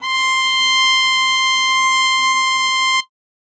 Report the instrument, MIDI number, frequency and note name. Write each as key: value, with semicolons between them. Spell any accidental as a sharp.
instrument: acoustic string instrument; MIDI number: 84; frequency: 1047 Hz; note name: C6